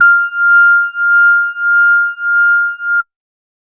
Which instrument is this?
electronic organ